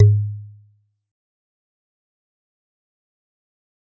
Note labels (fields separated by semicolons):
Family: mallet percussion; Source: acoustic; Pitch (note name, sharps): G#2; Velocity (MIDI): 25; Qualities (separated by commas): dark, fast decay, percussive